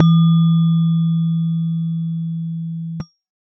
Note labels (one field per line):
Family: keyboard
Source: electronic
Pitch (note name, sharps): E3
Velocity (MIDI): 25